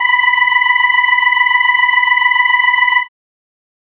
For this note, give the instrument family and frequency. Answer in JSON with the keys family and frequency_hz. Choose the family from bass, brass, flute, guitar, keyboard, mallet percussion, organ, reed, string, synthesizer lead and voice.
{"family": "organ", "frequency_hz": 987.8}